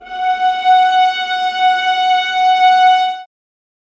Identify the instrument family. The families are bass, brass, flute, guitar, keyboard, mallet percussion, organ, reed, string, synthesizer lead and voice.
string